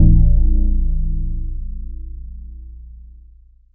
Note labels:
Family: mallet percussion; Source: electronic; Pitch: A#0; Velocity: 75; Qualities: long release

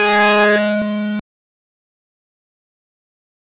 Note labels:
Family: bass; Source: synthesizer; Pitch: G#3; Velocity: 100; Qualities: bright, distorted, fast decay

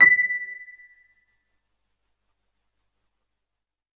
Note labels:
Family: keyboard; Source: electronic; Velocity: 75; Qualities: percussive

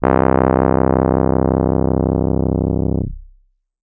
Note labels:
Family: keyboard; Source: electronic; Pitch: C1; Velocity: 75; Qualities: distorted

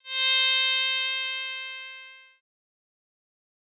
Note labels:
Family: bass; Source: synthesizer; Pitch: C5; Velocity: 127; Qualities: bright, distorted, fast decay

